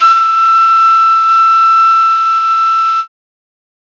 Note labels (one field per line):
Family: flute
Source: acoustic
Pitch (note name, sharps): E6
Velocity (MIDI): 100